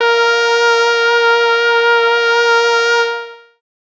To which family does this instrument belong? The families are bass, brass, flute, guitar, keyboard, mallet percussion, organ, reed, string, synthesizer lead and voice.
voice